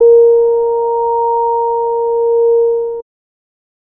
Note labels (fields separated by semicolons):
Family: bass; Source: synthesizer; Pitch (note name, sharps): A#4; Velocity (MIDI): 127; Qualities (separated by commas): distorted